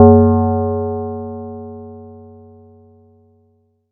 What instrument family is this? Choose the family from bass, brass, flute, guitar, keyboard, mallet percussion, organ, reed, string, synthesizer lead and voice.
mallet percussion